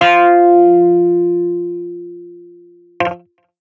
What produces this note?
electronic guitar